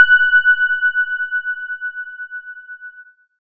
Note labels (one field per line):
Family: keyboard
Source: electronic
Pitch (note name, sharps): F#6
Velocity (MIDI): 25